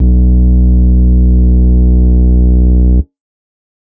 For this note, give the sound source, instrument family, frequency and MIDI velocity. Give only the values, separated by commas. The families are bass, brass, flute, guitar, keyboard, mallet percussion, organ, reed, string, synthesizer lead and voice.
electronic, organ, 61.74 Hz, 50